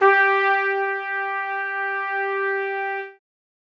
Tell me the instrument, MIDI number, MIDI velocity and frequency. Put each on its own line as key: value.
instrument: acoustic brass instrument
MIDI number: 67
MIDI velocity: 75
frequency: 392 Hz